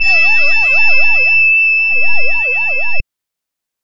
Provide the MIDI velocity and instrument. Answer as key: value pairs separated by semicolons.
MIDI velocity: 50; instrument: synthesizer reed instrument